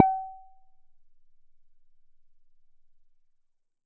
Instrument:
synthesizer bass